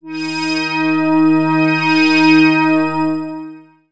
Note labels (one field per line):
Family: synthesizer lead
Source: synthesizer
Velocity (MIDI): 100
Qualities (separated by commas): bright, long release, non-linear envelope